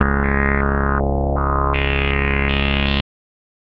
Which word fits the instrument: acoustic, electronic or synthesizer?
synthesizer